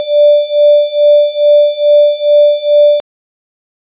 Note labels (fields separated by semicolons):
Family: organ; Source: electronic; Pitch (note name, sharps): D5; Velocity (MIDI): 100